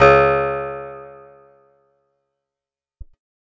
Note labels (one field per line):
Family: guitar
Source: acoustic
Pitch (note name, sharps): C#2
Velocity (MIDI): 50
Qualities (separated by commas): fast decay